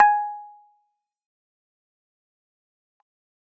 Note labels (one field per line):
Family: keyboard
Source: electronic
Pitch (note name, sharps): G#5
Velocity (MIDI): 25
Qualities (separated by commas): fast decay, percussive